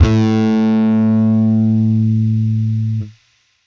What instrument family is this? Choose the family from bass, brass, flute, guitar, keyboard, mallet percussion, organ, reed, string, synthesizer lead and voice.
bass